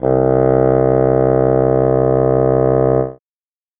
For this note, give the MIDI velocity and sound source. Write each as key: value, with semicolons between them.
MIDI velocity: 25; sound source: acoustic